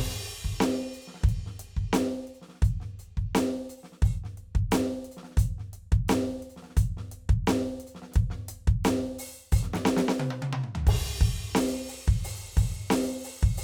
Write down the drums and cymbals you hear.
crash, closed hi-hat, open hi-hat, hi-hat pedal, snare, high tom, mid tom, floor tom and kick